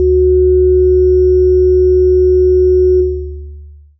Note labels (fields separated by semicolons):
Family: synthesizer lead; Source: synthesizer; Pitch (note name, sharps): D2; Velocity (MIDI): 100; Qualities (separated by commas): long release